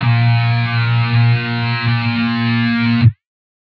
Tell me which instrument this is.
electronic guitar